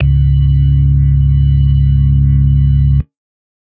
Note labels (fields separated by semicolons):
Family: organ; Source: electronic; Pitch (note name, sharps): C#2; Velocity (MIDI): 50; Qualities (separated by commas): dark